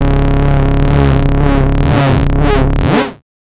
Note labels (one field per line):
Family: bass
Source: synthesizer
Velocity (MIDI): 127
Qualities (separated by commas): distorted, non-linear envelope